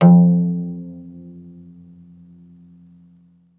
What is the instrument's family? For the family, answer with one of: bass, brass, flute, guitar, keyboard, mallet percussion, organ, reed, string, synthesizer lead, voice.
guitar